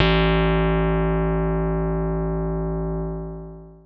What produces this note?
electronic keyboard